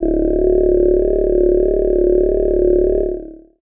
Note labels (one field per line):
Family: voice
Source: synthesizer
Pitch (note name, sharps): D1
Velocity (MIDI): 25